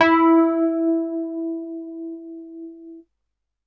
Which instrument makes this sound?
electronic keyboard